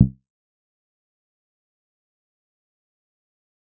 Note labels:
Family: guitar; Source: electronic; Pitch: C2; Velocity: 25; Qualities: fast decay, percussive

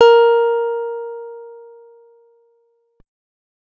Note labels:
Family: guitar; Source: acoustic; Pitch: A#4; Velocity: 25

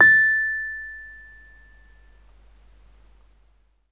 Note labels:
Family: keyboard; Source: electronic; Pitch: A6; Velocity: 50

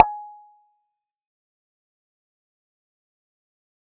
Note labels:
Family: bass; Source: synthesizer; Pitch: G#5; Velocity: 127; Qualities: fast decay, percussive

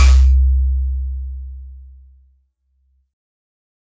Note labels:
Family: keyboard; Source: synthesizer; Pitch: C2; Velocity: 100

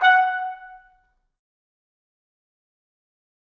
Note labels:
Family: brass; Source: acoustic; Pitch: F#5; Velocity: 25; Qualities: fast decay, reverb

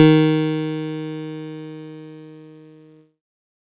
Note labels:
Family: keyboard; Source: electronic; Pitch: D#3; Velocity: 50; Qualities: bright, distorted

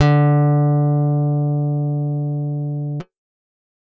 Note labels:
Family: guitar; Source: acoustic; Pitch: D3; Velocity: 75

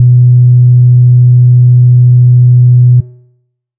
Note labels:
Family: bass; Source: synthesizer; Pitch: B2; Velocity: 127; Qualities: dark

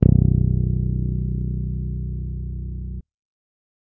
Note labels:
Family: bass; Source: electronic; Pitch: B0; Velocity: 127

